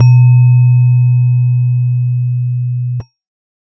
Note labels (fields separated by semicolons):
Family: keyboard; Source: electronic; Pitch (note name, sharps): B2; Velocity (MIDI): 25